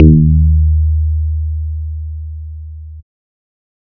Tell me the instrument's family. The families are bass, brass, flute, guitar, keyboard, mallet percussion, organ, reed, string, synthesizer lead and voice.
bass